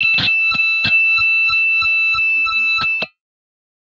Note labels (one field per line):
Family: guitar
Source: electronic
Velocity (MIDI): 50